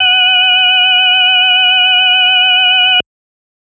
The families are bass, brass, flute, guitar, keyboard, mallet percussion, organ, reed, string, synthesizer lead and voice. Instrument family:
organ